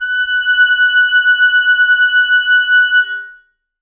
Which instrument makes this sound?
acoustic reed instrument